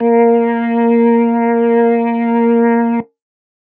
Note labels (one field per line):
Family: organ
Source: electronic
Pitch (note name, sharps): A#3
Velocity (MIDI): 50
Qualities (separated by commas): distorted